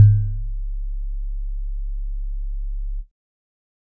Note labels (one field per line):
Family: keyboard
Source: electronic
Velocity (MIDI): 50